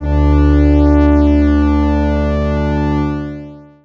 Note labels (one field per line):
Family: organ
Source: electronic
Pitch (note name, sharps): D2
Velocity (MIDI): 50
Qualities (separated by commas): distorted, long release